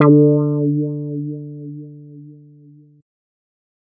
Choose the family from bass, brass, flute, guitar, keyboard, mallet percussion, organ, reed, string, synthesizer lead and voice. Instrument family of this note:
bass